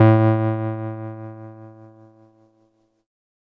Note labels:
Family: keyboard; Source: electronic; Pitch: A2; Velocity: 100; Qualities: distorted

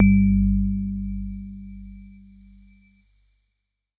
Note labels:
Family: keyboard; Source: electronic; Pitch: G1; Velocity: 127; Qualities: dark

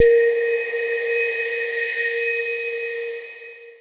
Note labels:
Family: mallet percussion; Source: electronic; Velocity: 127; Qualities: bright, long release, non-linear envelope

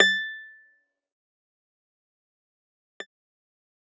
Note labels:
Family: guitar; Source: electronic; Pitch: A6; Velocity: 50; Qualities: fast decay, percussive

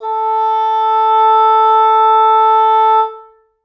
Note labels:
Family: reed; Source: acoustic; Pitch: A4; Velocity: 75; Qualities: reverb

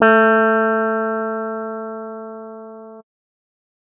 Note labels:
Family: keyboard; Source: electronic; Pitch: A3; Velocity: 75

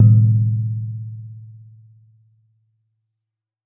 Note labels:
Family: mallet percussion; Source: acoustic; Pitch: A2; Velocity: 127; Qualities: dark, reverb

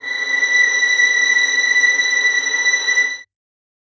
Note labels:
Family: string; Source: acoustic; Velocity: 25; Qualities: reverb

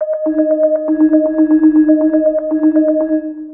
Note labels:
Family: mallet percussion; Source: synthesizer; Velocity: 75; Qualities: dark, long release, multiphonic, percussive, tempo-synced

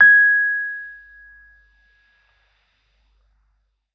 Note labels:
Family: keyboard; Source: electronic; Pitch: G#6; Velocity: 50

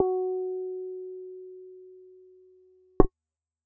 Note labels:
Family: bass; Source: synthesizer; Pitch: F#4; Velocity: 25; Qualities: dark, reverb

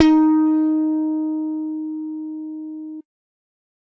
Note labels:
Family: bass; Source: electronic; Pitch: D#4; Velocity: 127; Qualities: bright

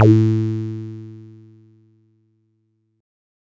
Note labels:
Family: bass; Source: synthesizer; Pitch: A2; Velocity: 100; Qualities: bright, distorted

